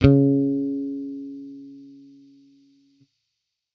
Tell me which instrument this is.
electronic bass